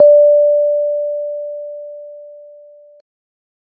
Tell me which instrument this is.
electronic keyboard